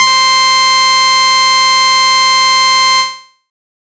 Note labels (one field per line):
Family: bass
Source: synthesizer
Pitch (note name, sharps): C6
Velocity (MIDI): 50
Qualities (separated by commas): bright, distorted